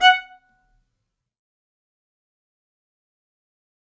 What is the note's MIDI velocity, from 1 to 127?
100